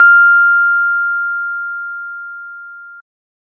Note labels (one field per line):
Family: organ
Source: electronic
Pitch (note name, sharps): F6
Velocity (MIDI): 127